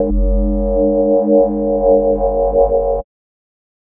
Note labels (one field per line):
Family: mallet percussion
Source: synthesizer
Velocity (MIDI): 75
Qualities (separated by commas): multiphonic, non-linear envelope